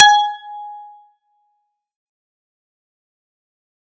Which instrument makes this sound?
synthesizer guitar